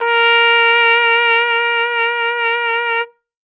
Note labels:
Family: brass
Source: acoustic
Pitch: A#4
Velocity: 100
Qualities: bright

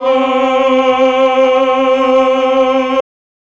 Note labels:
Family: voice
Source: electronic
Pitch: C4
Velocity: 127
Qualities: reverb

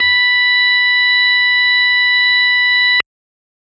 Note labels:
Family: organ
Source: electronic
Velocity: 50

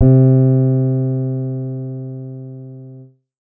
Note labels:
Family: keyboard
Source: synthesizer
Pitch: C3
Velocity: 25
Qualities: dark

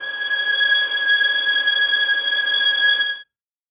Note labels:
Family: string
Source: acoustic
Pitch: G#6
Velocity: 127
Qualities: reverb

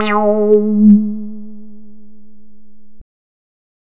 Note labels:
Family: bass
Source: synthesizer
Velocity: 75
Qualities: distorted

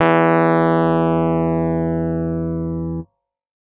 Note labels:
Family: keyboard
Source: electronic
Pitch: E2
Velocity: 127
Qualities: distorted

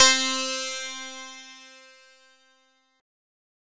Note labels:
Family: synthesizer lead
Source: synthesizer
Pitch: C4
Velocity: 100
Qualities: bright, distorted

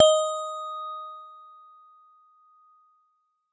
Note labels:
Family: mallet percussion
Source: acoustic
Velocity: 75

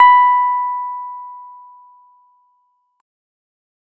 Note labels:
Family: keyboard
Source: electronic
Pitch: B5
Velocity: 75

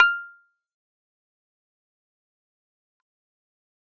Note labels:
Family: keyboard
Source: electronic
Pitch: F6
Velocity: 50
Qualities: fast decay, percussive

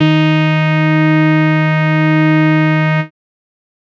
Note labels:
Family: bass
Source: synthesizer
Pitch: D#3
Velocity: 50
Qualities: bright, distorted

